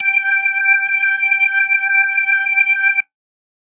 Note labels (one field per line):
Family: organ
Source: electronic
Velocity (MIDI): 75